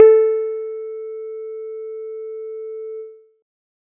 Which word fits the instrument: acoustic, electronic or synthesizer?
synthesizer